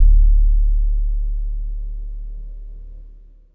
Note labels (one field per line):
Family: guitar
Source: electronic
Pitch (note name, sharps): D1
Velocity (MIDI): 50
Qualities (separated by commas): dark